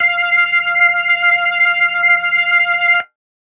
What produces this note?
electronic keyboard